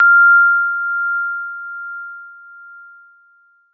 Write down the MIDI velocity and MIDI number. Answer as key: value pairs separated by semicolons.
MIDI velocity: 75; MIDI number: 89